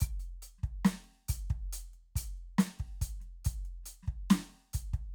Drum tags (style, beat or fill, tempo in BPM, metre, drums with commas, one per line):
hip-hop
beat
140 BPM
4/4
closed hi-hat, open hi-hat, hi-hat pedal, snare, kick